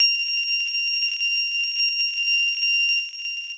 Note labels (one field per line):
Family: guitar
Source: electronic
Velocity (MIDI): 127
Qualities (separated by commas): bright, long release